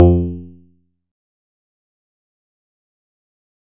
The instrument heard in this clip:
acoustic guitar